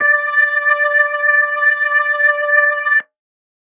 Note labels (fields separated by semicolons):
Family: organ; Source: electronic; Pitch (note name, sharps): D5; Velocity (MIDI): 25